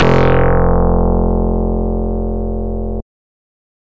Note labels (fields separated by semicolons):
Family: bass; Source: synthesizer; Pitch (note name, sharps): F1; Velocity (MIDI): 127; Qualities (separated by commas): bright, distorted